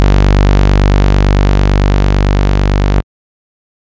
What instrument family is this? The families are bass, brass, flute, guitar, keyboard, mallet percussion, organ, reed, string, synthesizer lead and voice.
bass